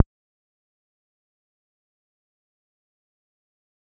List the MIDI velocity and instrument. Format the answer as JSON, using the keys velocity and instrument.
{"velocity": 75, "instrument": "synthesizer bass"}